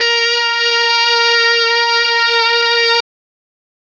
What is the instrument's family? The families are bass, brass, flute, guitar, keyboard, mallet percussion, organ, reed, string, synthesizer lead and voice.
brass